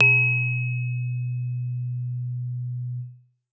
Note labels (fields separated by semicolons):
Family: keyboard; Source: acoustic; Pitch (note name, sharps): B2; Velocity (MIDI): 127